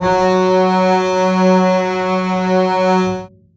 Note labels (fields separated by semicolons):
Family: string; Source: acoustic; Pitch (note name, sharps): F#3; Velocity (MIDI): 100; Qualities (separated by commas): reverb